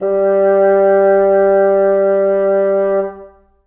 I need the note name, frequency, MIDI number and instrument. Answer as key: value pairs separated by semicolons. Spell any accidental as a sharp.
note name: G3; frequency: 196 Hz; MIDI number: 55; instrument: acoustic reed instrument